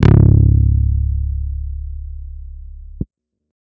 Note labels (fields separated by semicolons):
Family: guitar; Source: electronic; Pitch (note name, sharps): C#1; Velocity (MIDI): 50; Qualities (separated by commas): bright, distorted